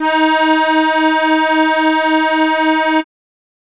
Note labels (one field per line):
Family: keyboard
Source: acoustic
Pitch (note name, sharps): D#4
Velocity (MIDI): 75